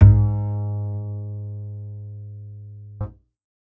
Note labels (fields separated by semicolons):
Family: bass; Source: acoustic; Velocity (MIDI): 75